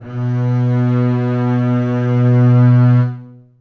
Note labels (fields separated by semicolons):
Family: string; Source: acoustic; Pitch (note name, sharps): B2; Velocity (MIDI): 75; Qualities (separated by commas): long release, reverb